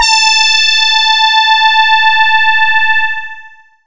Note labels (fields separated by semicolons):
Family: voice; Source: synthesizer; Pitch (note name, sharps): A5; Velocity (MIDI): 127; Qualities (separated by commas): long release